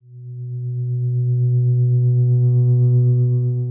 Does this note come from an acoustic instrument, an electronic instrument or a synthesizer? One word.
electronic